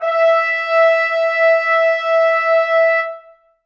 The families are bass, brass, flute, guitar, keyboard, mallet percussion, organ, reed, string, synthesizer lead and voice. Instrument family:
brass